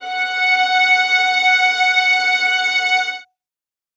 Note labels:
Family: string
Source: acoustic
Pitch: F#5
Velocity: 75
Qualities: reverb

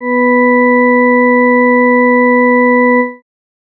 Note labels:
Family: organ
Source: electronic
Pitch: B3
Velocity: 25

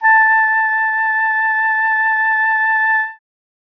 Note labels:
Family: reed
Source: acoustic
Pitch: A5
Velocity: 75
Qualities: bright

